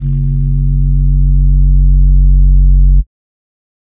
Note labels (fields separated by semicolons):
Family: flute; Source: synthesizer; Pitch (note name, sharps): F#1; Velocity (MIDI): 50; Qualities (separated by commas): dark